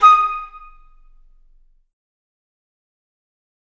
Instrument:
acoustic flute